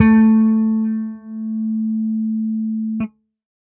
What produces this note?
electronic bass